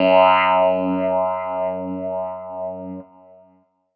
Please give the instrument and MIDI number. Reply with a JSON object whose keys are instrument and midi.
{"instrument": "electronic keyboard", "midi": 42}